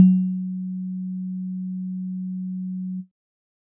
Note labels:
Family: keyboard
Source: electronic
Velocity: 25

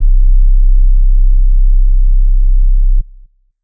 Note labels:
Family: flute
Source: acoustic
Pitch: C1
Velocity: 127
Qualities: dark

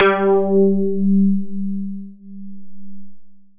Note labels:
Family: synthesizer lead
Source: synthesizer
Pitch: G3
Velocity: 75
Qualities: long release

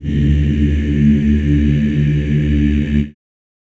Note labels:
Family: voice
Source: acoustic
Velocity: 25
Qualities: reverb

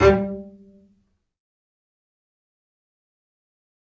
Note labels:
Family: string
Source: acoustic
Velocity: 100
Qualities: fast decay, percussive, reverb

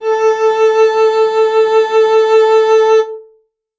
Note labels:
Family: string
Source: acoustic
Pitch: A4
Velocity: 75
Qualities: reverb

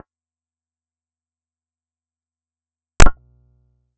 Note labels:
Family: bass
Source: synthesizer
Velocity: 75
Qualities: percussive, reverb

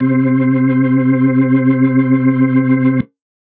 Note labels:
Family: organ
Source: electronic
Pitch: C3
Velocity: 25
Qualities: reverb

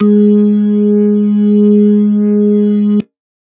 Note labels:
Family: organ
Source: electronic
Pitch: G#3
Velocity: 127

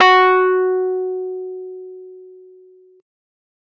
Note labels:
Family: keyboard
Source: electronic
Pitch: F#4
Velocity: 127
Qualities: distorted

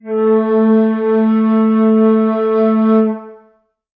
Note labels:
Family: flute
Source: acoustic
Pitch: A3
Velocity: 75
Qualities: reverb

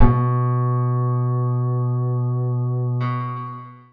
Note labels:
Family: guitar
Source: acoustic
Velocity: 127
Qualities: reverb

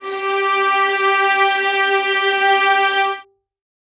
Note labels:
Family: string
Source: acoustic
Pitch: G4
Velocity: 75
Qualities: reverb

